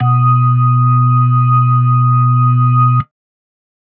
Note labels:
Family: organ; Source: electronic; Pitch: B2; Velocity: 50

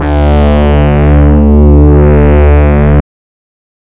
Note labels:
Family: reed; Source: synthesizer; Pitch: D2; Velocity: 127; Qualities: distorted, non-linear envelope

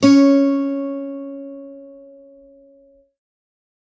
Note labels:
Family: guitar; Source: acoustic; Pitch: C#4; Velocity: 75; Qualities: reverb

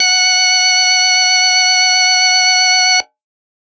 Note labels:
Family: organ; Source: electronic; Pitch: F#5; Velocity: 127; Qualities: bright

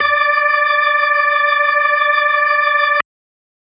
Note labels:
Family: organ; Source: electronic; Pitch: D5; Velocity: 75

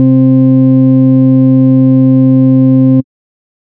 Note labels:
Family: bass; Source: synthesizer; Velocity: 50; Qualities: dark, distorted

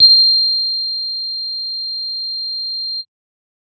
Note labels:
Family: bass; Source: synthesizer; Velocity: 50; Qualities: bright

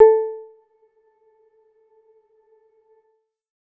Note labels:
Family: keyboard; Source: electronic; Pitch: A4; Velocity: 100; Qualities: dark, percussive, reverb

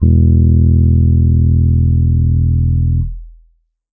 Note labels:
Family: keyboard; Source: electronic; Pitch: E1; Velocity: 75; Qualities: dark

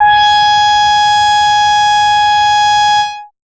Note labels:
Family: bass; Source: synthesizer; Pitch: G#5; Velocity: 100; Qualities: bright, distorted

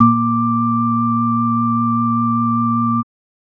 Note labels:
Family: organ; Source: electronic; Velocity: 75; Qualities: multiphonic

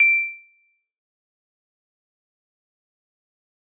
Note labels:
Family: keyboard; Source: electronic; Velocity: 127; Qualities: fast decay, percussive

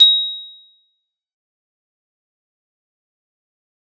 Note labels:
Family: guitar; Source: acoustic; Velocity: 75; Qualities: bright, fast decay, percussive, reverb

